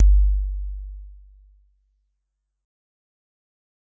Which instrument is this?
acoustic mallet percussion instrument